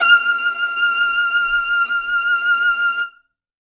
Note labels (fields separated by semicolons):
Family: string; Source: acoustic; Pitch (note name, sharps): F6; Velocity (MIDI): 127; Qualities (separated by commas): reverb